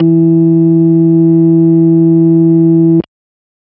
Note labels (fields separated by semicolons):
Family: organ; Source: electronic; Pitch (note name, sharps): E3; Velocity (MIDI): 100